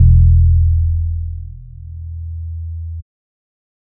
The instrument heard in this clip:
synthesizer bass